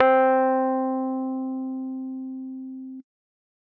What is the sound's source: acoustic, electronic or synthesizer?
electronic